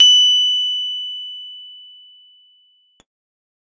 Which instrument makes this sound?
electronic keyboard